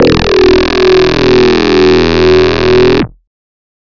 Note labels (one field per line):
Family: bass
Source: synthesizer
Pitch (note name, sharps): E1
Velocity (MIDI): 127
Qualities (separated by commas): bright, distorted